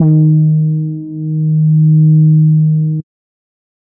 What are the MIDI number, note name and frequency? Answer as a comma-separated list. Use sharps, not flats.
51, D#3, 155.6 Hz